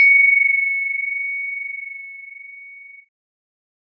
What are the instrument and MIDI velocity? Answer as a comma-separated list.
electronic keyboard, 127